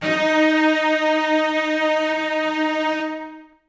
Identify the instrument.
acoustic string instrument